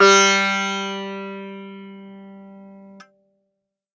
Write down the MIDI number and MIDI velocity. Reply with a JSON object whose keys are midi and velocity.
{"midi": 55, "velocity": 25}